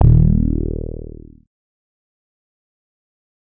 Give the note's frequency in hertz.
38.89 Hz